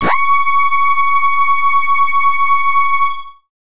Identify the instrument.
synthesizer bass